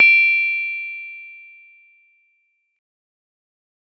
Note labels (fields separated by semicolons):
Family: mallet percussion; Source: acoustic; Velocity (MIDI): 127; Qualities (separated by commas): reverb